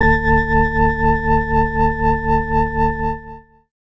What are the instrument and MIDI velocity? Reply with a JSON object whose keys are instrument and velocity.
{"instrument": "electronic organ", "velocity": 50}